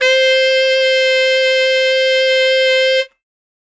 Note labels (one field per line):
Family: reed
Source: acoustic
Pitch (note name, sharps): C5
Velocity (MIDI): 127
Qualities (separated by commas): bright